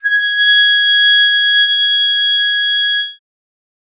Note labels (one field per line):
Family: reed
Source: acoustic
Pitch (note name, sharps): G#6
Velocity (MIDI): 25